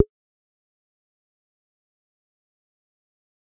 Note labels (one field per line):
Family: bass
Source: synthesizer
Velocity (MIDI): 25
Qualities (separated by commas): fast decay, percussive